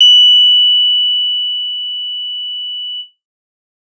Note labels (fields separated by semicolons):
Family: guitar; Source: electronic; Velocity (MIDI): 75; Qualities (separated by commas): bright